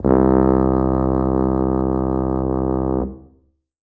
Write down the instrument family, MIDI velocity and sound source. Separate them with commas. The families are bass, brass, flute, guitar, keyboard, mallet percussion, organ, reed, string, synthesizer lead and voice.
brass, 75, acoustic